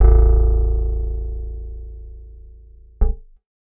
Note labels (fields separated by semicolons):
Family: guitar; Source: acoustic; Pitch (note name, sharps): A0; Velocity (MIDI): 75